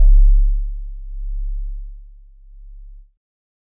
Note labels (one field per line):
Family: keyboard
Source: electronic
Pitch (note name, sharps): C#1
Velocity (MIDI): 25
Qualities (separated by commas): multiphonic